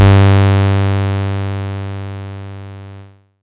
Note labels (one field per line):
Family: bass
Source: synthesizer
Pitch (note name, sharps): G2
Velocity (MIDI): 25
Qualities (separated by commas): bright, distorted